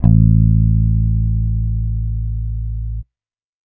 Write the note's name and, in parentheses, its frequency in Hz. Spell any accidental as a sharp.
A1 (55 Hz)